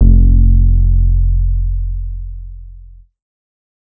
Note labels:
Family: bass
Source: synthesizer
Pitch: F1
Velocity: 25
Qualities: distorted

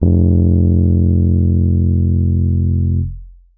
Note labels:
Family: keyboard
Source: electronic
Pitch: F1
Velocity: 100

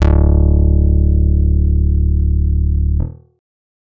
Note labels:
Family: guitar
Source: electronic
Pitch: D1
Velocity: 25

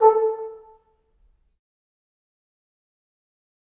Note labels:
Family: brass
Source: acoustic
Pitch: A4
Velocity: 50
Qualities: fast decay, percussive, reverb

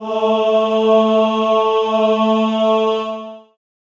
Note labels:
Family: voice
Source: acoustic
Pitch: A3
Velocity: 100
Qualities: reverb

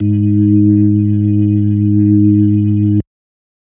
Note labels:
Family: organ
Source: electronic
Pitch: G#2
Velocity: 75

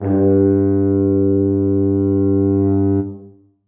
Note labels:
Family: brass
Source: acoustic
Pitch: G2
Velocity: 127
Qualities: dark, reverb

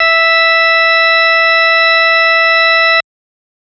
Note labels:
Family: organ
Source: electronic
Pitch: E5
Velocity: 25

